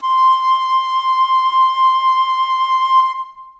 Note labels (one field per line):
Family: flute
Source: acoustic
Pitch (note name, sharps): C6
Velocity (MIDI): 100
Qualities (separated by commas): long release, reverb